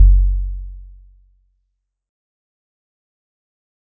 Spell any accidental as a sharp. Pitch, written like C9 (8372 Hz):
F#1 (46.25 Hz)